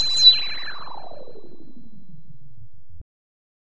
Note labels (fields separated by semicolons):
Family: bass; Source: synthesizer; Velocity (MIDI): 127; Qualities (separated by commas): bright, distorted